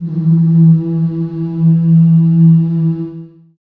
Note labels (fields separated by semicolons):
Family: voice; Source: acoustic; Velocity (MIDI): 25; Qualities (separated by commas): dark, long release, reverb